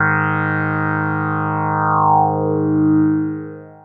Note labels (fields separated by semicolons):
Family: synthesizer lead; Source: synthesizer; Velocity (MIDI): 50; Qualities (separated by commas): long release